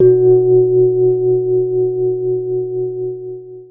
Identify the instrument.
electronic keyboard